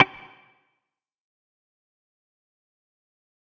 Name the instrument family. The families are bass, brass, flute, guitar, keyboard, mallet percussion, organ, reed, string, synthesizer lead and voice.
guitar